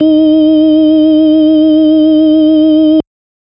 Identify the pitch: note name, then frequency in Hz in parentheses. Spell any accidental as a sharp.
D#4 (311.1 Hz)